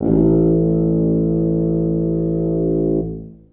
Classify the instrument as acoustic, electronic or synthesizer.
acoustic